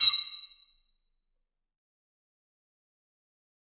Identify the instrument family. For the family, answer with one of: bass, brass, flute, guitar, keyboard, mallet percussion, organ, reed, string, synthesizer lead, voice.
reed